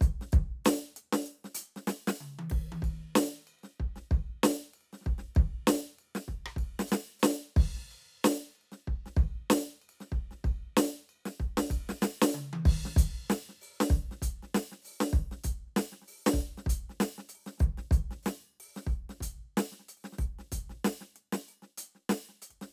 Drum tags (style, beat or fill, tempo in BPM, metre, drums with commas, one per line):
rock
beat
95 BPM
4/4
crash, ride, ride bell, closed hi-hat, open hi-hat, hi-hat pedal, snare, cross-stick, high tom, mid tom, kick